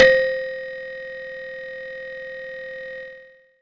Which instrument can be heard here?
acoustic mallet percussion instrument